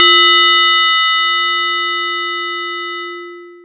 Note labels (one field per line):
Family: mallet percussion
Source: acoustic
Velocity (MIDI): 75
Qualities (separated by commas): distorted, long release